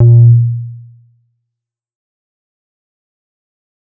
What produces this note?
synthesizer bass